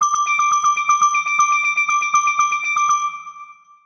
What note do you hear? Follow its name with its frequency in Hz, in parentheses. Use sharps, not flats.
D6 (1175 Hz)